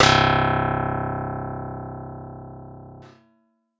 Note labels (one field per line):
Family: guitar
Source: synthesizer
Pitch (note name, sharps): C1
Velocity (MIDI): 50